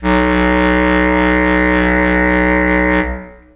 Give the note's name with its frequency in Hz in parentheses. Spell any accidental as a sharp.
B1 (61.74 Hz)